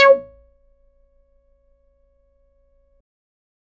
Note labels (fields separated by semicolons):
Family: bass; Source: synthesizer; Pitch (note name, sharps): C#5; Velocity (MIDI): 50; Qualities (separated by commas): distorted, percussive